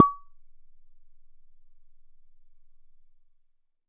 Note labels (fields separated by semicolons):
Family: bass; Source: synthesizer; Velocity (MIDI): 75